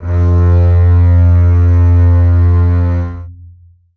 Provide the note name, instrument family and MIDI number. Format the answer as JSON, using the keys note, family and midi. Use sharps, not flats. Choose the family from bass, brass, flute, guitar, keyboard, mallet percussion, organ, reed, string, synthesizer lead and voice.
{"note": "F2", "family": "string", "midi": 41}